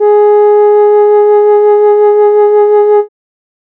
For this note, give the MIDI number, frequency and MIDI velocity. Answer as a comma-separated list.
68, 415.3 Hz, 75